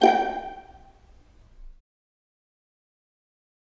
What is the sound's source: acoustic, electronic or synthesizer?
acoustic